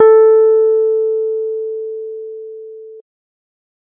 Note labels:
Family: keyboard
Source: electronic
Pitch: A4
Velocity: 127

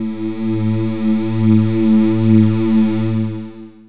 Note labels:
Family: voice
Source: synthesizer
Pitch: A2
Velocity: 25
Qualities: distorted, long release

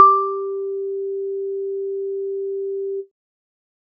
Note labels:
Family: keyboard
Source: electronic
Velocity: 50

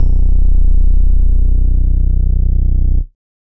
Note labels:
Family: bass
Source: synthesizer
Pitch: B0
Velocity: 50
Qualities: distorted, multiphonic, tempo-synced

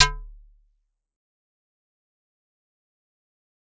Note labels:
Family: mallet percussion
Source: acoustic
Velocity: 25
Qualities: fast decay, percussive

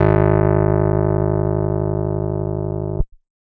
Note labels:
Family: keyboard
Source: electronic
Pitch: G#1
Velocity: 127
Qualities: distorted

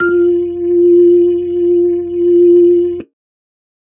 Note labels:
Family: organ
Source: electronic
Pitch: F4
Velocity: 50

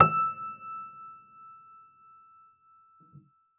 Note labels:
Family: keyboard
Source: acoustic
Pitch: E6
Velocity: 75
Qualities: reverb

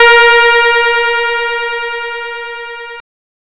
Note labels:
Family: guitar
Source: synthesizer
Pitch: A#4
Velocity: 25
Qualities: bright, distorted

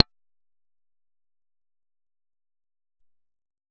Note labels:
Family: bass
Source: synthesizer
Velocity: 100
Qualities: percussive

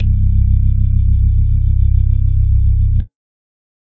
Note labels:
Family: organ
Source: electronic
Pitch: C1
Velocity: 75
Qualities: dark, reverb

